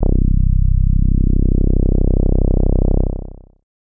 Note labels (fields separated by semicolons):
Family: bass; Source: synthesizer; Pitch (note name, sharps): C1; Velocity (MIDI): 25; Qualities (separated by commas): distorted, long release